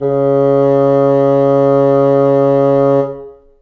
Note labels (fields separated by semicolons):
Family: reed; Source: acoustic; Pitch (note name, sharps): C#3; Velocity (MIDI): 75; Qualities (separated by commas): long release, reverb